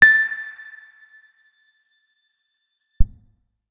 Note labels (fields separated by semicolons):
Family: guitar; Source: electronic; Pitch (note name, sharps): A6; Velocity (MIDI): 25; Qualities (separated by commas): percussive, reverb